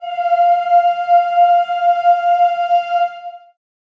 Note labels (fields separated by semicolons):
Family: voice; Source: acoustic; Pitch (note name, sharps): F5; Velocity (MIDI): 50; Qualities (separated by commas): reverb